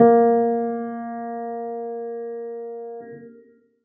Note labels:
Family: keyboard; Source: acoustic; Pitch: A#3; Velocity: 50; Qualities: reverb

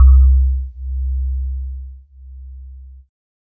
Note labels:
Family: keyboard; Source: electronic; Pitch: C2; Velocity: 50; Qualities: multiphonic

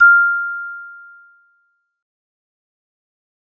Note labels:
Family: mallet percussion; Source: acoustic; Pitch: F6; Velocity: 50; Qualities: fast decay

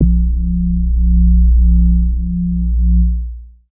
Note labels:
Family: bass; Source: synthesizer; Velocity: 25; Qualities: dark, long release, multiphonic

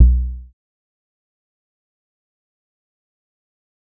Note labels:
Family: bass; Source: synthesizer; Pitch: B1; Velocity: 50; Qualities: dark, fast decay, percussive

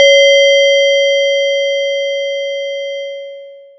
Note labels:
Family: mallet percussion; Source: acoustic; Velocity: 25; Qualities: distorted, long release

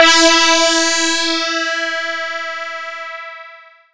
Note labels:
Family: mallet percussion; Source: electronic; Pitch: E4; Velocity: 100; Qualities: bright, distorted, long release, non-linear envelope

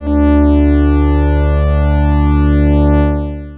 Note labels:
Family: organ; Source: electronic; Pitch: D2; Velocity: 75; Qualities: distorted, long release

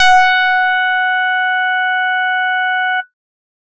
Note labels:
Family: bass; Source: synthesizer; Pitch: F#5; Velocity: 100; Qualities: bright, distorted

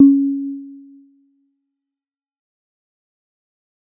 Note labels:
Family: mallet percussion; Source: acoustic; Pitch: C#4; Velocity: 25; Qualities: fast decay

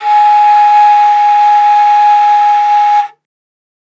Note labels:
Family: flute; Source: acoustic; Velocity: 25

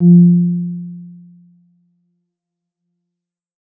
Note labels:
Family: keyboard; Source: electronic; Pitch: F3; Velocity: 25; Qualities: dark

